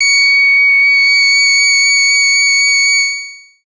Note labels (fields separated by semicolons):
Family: bass; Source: synthesizer; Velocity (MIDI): 100; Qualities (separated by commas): distorted, long release